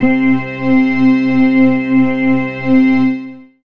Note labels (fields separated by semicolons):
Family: organ; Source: electronic; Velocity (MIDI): 75; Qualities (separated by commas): long release, reverb